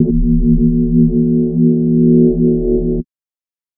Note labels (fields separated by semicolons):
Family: mallet percussion; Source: synthesizer; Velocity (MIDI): 50; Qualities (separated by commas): multiphonic, non-linear envelope